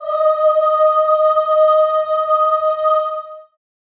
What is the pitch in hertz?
622.3 Hz